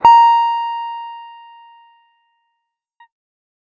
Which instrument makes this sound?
electronic guitar